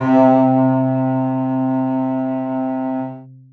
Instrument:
acoustic string instrument